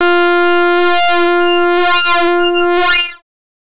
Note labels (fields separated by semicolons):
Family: bass; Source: synthesizer; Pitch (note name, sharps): F4; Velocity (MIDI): 100; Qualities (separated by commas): distorted, non-linear envelope